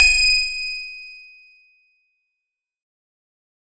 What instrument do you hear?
acoustic guitar